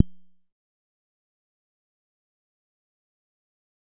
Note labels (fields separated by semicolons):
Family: bass; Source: synthesizer; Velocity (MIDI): 25; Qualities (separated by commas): fast decay, percussive